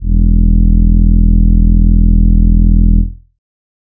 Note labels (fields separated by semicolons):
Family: voice; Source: synthesizer; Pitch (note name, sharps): E1; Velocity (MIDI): 50; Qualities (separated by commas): dark